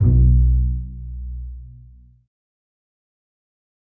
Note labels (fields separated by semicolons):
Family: string; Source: acoustic; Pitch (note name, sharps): B1; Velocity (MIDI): 25; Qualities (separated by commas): dark, fast decay, reverb